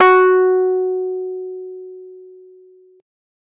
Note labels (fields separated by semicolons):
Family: keyboard; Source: electronic; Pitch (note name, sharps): F#4; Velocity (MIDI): 100; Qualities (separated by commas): distorted